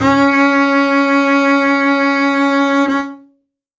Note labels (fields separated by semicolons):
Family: string; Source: acoustic; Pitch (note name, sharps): C#4; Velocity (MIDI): 127; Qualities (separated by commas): reverb